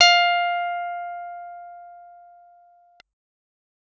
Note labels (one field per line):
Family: keyboard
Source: electronic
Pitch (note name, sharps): F5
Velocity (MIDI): 100